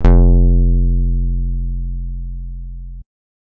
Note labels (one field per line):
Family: guitar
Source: electronic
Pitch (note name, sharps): F1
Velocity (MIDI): 50